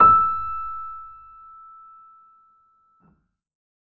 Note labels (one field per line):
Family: keyboard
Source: acoustic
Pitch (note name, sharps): E6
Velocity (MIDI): 25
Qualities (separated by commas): reverb